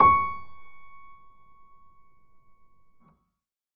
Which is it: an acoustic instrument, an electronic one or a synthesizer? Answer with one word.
acoustic